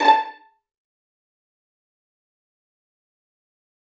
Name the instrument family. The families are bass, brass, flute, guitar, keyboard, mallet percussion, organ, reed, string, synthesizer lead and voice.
string